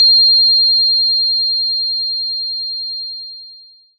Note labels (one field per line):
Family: mallet percussion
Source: acoustic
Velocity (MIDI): 50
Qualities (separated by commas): bright, distorted, long release